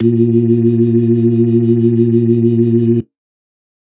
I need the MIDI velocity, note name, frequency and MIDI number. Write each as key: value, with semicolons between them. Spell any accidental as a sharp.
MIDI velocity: 100; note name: A#2; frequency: 116.5 Hz; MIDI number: 46